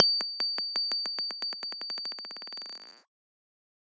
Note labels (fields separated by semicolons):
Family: guitar; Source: electronic; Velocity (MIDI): 100